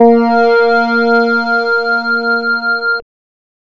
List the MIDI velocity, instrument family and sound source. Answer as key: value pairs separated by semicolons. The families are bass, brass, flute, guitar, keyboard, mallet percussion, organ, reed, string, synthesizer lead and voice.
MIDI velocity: 75; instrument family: bass; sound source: synthesizer